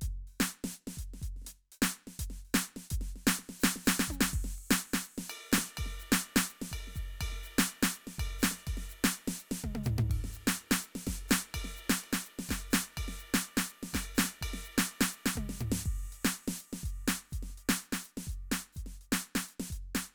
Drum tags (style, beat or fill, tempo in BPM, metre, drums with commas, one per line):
Latin
beat
125 BPM
3/4
crash, ride, ride bell, closed hi-hat, open hi-hat, hi-hat pedal, snare, high tom, mid tom, floor tom, kick